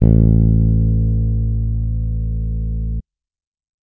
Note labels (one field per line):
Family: bass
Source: electronic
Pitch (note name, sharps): A1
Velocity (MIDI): 100